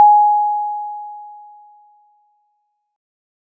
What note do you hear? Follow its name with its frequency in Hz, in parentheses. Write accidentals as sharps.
G#5 (830.6 Hz)